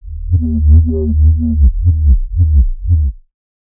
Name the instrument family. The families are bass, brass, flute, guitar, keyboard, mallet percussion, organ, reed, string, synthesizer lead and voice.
bass